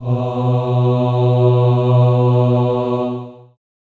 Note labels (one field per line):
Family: voice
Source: acoustic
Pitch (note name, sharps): B2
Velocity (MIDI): 50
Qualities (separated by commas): long release, reverb